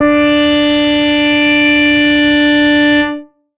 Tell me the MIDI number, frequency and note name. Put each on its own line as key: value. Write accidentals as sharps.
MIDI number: 62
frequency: 293.7 Hz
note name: D4